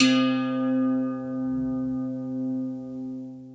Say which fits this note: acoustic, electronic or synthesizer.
acoustic